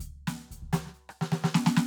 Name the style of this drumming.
punk